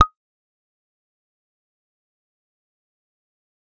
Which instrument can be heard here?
synthesizer bass